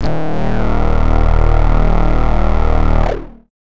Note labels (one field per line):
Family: bass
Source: synthesizer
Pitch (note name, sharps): D#1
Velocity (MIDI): 50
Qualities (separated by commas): distorted